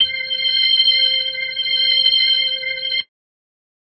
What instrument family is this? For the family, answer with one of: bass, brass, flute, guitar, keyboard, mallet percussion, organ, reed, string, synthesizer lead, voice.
organ